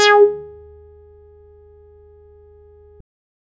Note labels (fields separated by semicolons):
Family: bass; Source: synthesizer; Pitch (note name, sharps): G#4; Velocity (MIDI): 75; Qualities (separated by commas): distorted, percussive